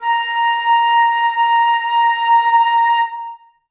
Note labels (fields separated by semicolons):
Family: flute; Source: acoustic; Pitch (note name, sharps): A#5; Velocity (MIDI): 100; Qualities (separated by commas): reverb